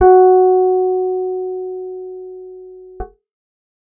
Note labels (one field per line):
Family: guitar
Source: acoustic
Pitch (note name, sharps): F#4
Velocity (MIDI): 50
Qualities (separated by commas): dark